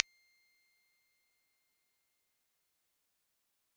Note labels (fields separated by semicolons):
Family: bass; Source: synthesizer; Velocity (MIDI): 100; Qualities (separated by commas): fast decay, percussive